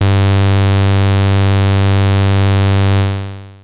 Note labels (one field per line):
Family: bass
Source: synthesizer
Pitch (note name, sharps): G2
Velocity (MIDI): 25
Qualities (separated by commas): bright, distorted, long release